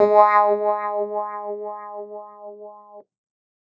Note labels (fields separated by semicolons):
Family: keyboard; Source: electronic; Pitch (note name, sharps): G#3; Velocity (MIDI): 127